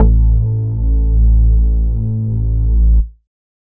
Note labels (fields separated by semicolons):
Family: bass; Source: synthesizer; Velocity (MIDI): 25